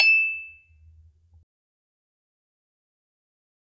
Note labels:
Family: mallet percussion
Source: acoustic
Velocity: 75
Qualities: fast decay, percussive, reverb

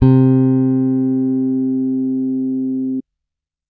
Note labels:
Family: bass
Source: electronic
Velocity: 50

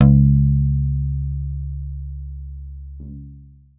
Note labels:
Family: guitar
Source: electronic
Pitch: C#2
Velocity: 127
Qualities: long release

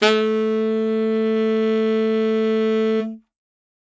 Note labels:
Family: reed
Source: acoustic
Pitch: A3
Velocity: 50

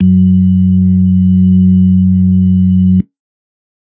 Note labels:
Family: organ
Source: electronic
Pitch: F#2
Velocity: 127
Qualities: dark

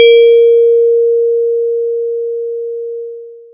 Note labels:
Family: mallet percussion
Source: electronic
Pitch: A#4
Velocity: 25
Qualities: long release, multiphonic

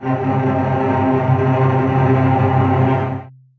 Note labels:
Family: string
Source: acoustic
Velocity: 50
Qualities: bright, non-linear envelope, reverb

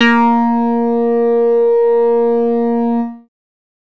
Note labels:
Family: bass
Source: synthesizer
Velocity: 75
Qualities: distorted

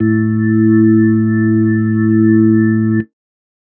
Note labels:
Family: organ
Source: electronic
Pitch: A2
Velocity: 100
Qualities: dark

